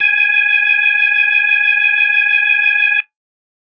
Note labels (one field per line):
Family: organ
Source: electronic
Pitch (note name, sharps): G#5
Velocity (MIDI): 75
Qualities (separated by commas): bright